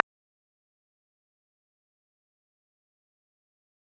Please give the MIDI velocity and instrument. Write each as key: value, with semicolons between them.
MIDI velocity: 50; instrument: electronic guitar